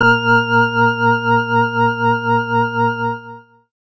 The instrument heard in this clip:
electronic organ